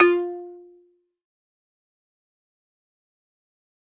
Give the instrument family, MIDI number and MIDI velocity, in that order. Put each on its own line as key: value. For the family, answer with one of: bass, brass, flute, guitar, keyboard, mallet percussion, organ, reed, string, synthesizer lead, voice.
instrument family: mallet percussion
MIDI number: 65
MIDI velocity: 50